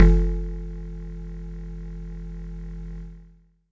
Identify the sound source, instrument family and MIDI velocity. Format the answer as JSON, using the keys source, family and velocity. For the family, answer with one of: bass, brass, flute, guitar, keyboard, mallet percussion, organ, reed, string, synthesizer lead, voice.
{"source": "acoustic", "family": "mallet percussion", "velocity": 100}